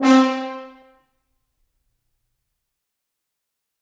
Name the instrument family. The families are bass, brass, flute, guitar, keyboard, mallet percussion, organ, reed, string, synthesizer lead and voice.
brass